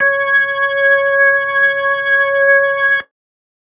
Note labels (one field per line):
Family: organ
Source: electronic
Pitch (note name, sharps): C#5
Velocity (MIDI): 75